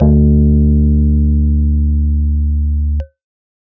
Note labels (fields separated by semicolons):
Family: keyboard; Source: electronic; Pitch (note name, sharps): D2; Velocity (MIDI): 25; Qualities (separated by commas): distorted